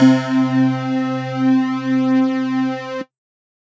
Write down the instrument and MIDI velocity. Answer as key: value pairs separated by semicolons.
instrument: electronic mallet percussion instrument; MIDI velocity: 127